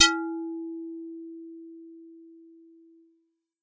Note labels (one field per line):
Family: bass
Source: synthesizer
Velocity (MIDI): 25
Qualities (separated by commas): distorted